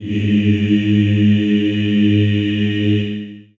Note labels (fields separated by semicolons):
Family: voice; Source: acoustic; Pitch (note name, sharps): G#2; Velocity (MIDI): 127; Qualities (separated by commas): long release, reverb